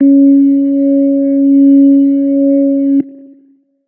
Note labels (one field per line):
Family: organ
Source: electronic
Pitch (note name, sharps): C#4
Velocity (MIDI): 75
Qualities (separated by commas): dark, long release